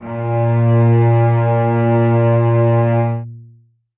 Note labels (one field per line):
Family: string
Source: acoustic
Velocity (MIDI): 50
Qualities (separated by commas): long release, reverb